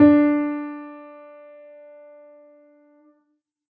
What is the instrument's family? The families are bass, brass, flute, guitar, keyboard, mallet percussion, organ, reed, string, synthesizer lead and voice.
keyboard